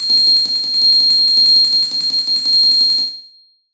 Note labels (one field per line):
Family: mallet percussion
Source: acoustic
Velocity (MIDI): 25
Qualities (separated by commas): bright, reverb